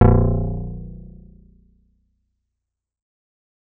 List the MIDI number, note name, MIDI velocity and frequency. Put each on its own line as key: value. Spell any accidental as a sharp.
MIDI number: 22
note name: A#0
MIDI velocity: 100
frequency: 29.14 Hz